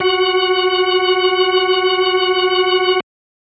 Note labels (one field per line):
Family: organ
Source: electronic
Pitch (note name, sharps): F#4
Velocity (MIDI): 25